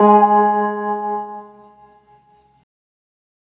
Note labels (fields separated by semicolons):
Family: organ; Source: electronic; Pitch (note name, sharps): G#3; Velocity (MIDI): 100